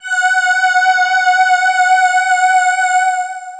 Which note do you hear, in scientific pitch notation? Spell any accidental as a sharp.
F#5